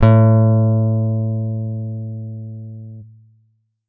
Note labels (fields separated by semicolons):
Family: guitar; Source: electronic; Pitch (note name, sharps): A2; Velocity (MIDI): 50